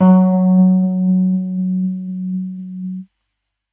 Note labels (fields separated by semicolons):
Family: keyboard; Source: electronic; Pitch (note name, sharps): F#3; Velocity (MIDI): 75